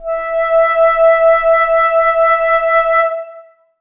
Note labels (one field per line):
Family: flute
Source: acoustic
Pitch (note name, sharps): E5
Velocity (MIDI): 25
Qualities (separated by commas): long release, reverb